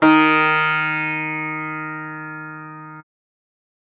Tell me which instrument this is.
acoustic guitar